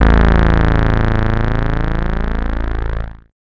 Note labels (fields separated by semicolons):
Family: bass; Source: synthesizer; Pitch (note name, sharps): A0; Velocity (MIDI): 75; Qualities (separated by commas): bright, distorted